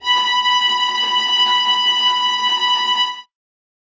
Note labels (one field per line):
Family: string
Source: acoustic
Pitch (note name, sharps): B5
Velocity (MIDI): 127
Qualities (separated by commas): bright, non-linear envelope, reverb